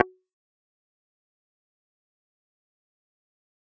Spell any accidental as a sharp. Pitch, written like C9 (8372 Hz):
F#4 (370 Hz)